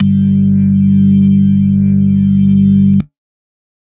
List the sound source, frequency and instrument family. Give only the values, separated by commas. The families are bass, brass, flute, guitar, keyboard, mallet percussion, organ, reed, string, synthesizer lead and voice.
electronic, 49 Hz, organ